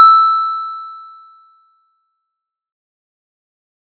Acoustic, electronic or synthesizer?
electronic